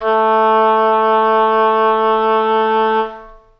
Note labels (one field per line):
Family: reed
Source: acoustic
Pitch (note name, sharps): A3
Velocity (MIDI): 25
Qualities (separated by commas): reverb